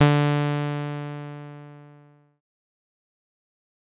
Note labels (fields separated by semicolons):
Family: bass; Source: synthesizer; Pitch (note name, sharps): D3; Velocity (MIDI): 127; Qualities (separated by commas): bright, distorted, fast decay